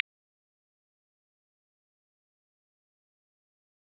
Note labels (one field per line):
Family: guitar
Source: electronic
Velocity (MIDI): 127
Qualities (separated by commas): fast decay, percussive